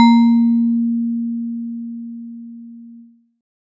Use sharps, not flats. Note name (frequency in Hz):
A#3 (233.1 Hz)